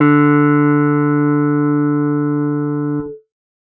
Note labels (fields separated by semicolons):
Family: guitar; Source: electronic; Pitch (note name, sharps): D3; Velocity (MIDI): 75; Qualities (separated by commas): reverb